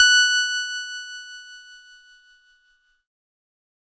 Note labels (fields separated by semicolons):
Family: keyboard; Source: electronic; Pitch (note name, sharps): F#6; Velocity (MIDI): 50; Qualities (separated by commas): bright, distorted